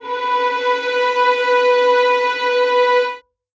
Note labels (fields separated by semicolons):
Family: string; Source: acoustic; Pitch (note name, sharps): B4; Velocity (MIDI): 25; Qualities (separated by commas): reverb